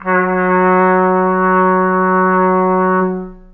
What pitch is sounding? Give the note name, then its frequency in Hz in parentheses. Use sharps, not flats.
F#3 (185 Hz)